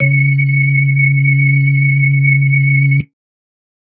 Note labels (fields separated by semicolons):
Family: organ; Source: electronic; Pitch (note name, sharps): C#3; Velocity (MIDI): 25